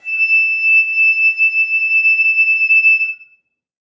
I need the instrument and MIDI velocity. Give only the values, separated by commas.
acoustic flute, 50